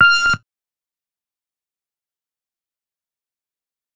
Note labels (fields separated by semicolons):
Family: bass; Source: synthesizer; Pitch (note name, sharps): F6; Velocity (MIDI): 75; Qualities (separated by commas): fast decay, percussive